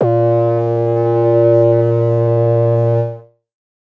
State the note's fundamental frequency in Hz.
116.5 Hz